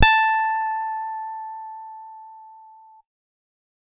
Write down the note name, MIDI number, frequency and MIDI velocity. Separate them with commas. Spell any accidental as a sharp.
A5, 81, 880 Hz, 25